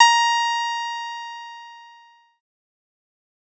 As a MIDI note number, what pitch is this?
82